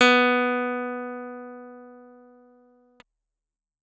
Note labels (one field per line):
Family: keyboard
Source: electronic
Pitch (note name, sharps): B3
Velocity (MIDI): 127